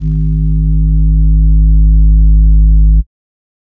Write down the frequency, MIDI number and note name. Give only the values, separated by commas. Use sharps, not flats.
51.91 Hz, 32, G#1